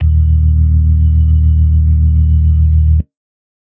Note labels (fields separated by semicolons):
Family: organ; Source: electronic; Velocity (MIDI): 50; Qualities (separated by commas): dark